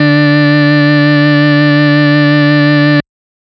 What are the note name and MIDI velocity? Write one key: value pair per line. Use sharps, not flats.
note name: D3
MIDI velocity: 75